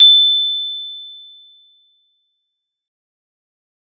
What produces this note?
acoustic mallet percussion instrument